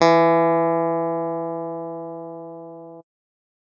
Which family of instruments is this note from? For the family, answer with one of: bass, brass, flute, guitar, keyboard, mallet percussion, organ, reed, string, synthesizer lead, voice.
keyboard